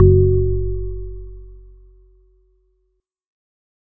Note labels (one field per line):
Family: organ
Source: electronic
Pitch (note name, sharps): F#1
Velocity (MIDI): 25